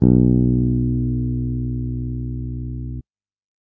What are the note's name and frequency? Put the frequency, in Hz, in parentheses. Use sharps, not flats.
B1 (61.74 Hz)